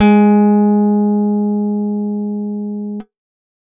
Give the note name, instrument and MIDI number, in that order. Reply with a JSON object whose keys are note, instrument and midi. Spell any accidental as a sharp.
{"note": "G#3", "instrument": "acoustic guitar", "midi": 56}